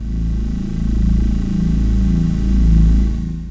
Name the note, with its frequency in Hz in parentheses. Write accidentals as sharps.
A0 (27.5 Hz)